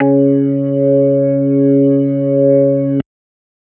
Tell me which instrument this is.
electronic organ